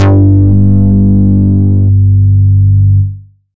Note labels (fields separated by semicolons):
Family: bass; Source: synthesizer; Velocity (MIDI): 75; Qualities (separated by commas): distorted